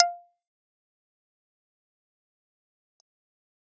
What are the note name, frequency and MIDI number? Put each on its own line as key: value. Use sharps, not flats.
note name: F5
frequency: 698.5 Hz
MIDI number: 77